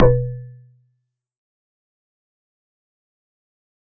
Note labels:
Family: mallet percussion; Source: acoustic; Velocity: 50; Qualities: fast decay, percussive

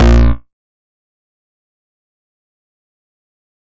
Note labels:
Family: bass; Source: synthesizer; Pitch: A#1; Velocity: 127; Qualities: fast decay, percussive

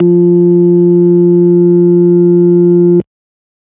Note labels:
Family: organ; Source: electronic; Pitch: F3; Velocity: 100

